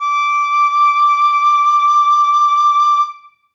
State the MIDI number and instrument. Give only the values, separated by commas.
86, acoustic flute